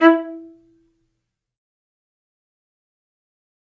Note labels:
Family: string; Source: acoustic; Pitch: E4; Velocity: 75; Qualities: fast decay, percussive, reverb

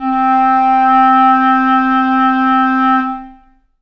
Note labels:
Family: reed; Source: acoustic; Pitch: C4; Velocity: 50; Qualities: long release, reverb

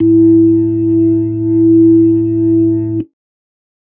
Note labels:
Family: keyboard; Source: electronic; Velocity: 75

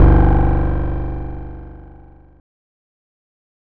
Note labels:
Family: guitar; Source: electronic; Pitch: G0; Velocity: 25; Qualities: bright, distorted, fast decay

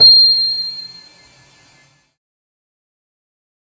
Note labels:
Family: keyboard; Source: electronic; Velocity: 50; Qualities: bright, fast decay

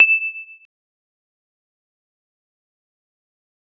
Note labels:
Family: keyboard; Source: electronic; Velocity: 25; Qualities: bright, fast decay, percussive

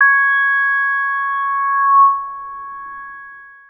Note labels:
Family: synthesizer lead; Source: synthesizer; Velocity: 127; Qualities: long release

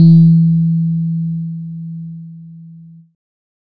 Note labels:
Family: keyboard; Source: electronic; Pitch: E3; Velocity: 50; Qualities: distorted

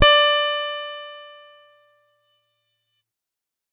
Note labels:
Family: guitar; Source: electronic; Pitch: D5; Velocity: 100; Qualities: bright

